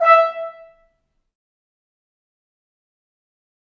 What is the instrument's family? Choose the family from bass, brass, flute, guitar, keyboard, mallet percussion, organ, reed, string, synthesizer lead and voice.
brass